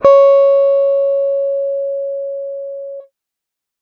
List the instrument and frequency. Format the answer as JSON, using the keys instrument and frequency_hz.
{"instrument": "electronic guitar", "frequency_hz": 554.4}